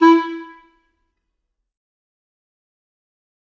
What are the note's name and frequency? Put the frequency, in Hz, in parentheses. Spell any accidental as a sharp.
E4 (329.6 Hz)